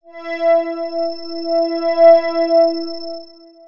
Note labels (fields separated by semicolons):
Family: synthesizer lead; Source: synthesizer; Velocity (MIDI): 50; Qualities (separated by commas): bright, long release, non-linear envelope